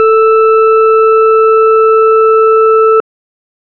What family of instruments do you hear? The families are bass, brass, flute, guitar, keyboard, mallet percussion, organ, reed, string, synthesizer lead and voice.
organ